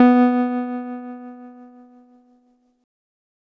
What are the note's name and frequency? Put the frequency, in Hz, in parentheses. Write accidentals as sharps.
B3 (246.9 Hz)